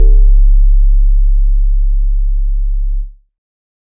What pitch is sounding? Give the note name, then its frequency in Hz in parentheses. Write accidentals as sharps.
C#1 (34.65 Hz)